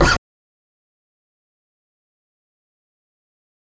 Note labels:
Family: bass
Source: electronic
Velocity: 75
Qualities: fast decay, percussive, reverb

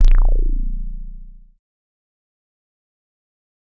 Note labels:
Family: bass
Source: synthesizer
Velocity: 75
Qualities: distorted, fast decay

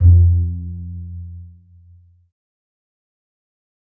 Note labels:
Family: string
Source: acoustic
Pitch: F2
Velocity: 50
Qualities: dark, fast decay, reverb

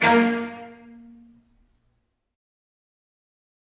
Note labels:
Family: string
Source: acoustic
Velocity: 100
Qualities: fast decay, reverb

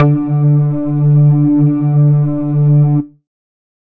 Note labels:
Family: bass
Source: synthesizer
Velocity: 100

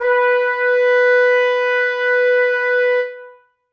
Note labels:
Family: brass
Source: acoustic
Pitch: B4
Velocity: 50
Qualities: reverb

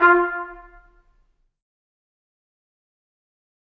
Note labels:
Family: brass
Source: acoustic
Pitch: F4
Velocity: 50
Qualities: fast decay, percussive, reverb

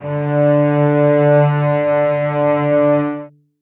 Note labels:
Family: string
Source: acoustic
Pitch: D3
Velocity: 75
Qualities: reverb

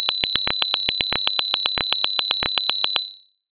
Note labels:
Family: bass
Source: synthesizer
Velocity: 100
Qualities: bright

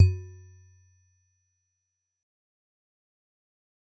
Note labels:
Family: mallet percussion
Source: acoustic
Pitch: F#2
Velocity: 75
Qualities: fast decay, percussive

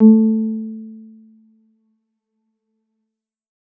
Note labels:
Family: keyboard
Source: electronic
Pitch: A3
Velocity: 75

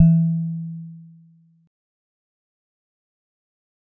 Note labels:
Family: mallet percussion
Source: acoustic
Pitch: E3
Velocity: 25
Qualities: dark, fast decay

